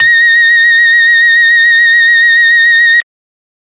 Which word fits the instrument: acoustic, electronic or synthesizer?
electronic